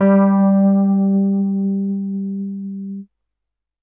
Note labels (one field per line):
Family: keyboard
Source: electronic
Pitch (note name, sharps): G3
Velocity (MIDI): 100